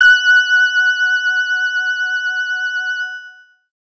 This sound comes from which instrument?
electronic organ